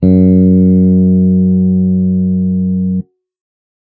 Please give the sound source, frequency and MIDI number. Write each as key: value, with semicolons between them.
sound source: electronic; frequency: 92.5 Hz; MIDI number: 42